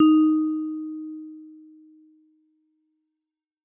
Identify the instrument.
acoustic mallet percussion instrument